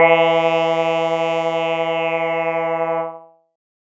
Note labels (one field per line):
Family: keyboard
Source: electronic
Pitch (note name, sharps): E3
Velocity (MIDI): 75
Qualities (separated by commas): distorted, multiphonic